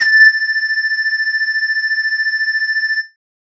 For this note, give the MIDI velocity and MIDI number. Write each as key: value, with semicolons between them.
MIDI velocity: 75; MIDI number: 93